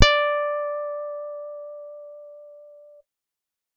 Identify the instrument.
electronic guitar